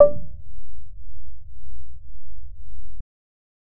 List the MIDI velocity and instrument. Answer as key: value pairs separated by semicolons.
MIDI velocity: 50; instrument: synthesizer bass